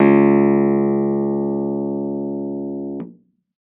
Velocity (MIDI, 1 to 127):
25